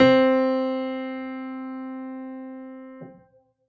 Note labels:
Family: keyboard; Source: acoustic; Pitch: C4; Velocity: 50

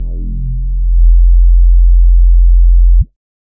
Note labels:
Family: bass; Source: synthesizer; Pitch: F1; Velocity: 25; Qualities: dark, distorted

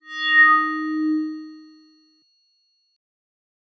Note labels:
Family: mallet percussion; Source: electronic; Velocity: 25; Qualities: bright

